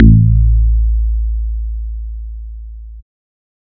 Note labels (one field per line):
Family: bass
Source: synthesizer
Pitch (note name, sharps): A1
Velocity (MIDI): 127